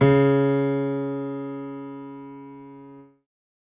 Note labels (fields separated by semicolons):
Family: keyboard; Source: acoustic; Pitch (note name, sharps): C#3; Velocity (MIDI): 100